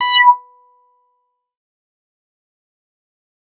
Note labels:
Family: bass; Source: synthesizer; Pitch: B5; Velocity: 100; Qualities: bright, distorted, fast decay, percussive

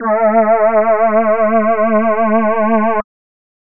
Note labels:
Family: voice; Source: synthesizer; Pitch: A3; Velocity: 75

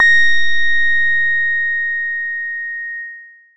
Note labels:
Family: bass; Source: synthesizer; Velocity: 127; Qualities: distorted

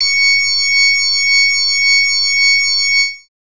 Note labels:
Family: bass; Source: synthesizer; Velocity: 100; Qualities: bright, distorted

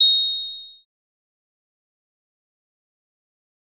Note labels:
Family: synthesizer lead; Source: synthesizer; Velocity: 127; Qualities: bright, distorted, fast decay

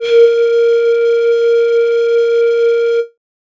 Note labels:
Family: flute; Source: synthesizer; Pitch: A#4; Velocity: 100; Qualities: distorted

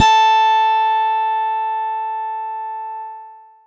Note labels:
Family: keyboard; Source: electronic; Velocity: 50; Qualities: bright, long release

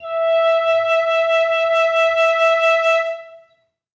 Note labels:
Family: flute; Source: acoustic; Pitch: E5; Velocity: 25; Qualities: reverb

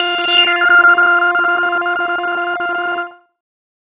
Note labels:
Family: bass; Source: synthesizer; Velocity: 75; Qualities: distorted, non-linear envelope

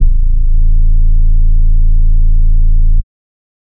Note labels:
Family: bass; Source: synthesizer; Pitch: A0; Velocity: 50; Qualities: dark, distorted, tempo-synced

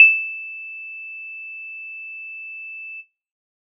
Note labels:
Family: bass; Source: synthesizer; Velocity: 127; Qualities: bright

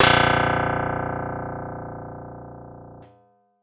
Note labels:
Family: guitar; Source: synthesizer; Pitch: A#0; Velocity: 25

